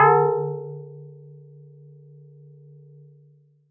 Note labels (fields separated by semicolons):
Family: mallet percussion; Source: acoustic; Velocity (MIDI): 100